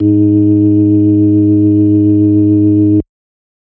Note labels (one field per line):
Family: organ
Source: electronic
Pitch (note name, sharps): G#2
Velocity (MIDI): 50